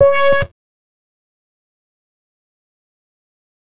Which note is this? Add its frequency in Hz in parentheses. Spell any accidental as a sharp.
C#5 (554.4 Hz)